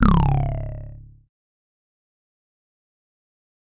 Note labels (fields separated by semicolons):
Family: bass; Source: synthesizer; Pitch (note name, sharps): C#1; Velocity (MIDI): 25; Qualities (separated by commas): distorted, fast decay